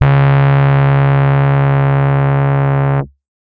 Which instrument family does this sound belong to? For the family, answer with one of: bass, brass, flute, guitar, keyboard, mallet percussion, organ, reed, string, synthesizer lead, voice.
keyboard